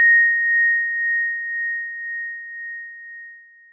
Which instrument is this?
acoustic mallet percussion instrument